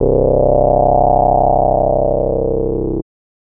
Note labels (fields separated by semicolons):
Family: bass; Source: synthesizer; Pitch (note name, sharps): C1; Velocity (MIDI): 50; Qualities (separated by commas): distorted